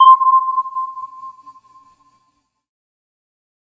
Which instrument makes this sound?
synthesizer keyboard